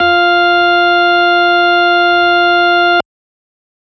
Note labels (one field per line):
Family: organ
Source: electronic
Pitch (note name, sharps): F4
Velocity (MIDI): 75